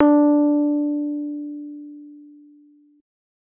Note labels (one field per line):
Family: keyboard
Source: electronic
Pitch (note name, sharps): D4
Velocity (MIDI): 100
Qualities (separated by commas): dark